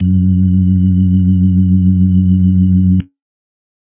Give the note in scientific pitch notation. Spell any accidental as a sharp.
F#2